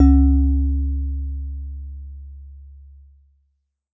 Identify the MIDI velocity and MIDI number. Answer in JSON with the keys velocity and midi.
{"velocity": 127, "midi": 37}